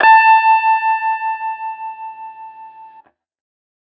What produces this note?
electronic guitar